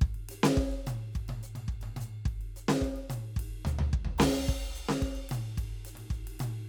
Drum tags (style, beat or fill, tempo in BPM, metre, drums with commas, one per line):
calypso
beat
108 BPM
4/4
crash, ride, ride bell, hi-hat pedal, snare, high tom, floor tom, kick